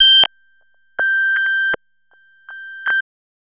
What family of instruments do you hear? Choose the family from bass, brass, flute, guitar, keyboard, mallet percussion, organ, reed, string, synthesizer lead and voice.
bass